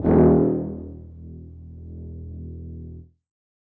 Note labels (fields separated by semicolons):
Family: brass; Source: acoustic; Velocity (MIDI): 100; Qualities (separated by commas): reverb